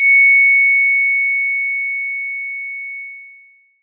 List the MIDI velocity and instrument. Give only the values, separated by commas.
75, electronic mallet percussion instrument